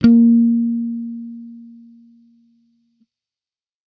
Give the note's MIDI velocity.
127